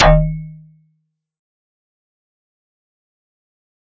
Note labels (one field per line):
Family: mallet percussion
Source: acoustic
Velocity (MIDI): 100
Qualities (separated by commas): fast decay, percussive